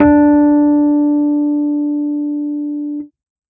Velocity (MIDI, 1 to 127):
100